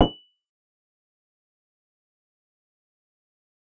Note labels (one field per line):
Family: keyboard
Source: synthesizer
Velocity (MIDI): 25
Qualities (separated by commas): fast decay, percussive